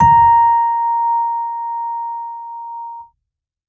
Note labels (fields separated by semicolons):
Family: keyboard; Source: electronic; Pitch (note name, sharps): A#5; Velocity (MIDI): 100